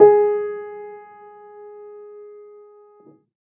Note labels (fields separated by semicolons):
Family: keyboard; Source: acoustic; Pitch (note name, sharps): G#4; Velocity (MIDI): 50; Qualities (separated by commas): reverb